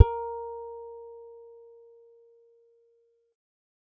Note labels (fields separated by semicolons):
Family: guitar; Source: acoustic; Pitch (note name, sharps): A#4; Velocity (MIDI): 75; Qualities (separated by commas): dark